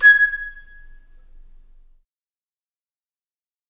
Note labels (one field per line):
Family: flute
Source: acoustic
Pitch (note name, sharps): G#6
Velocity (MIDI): 50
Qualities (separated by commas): fast decay, percussive, reverb